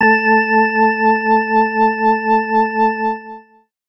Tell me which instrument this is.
electronic organ